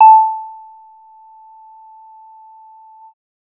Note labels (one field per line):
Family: bass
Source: synthesizer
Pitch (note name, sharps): A5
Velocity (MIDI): 100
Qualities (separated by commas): percussive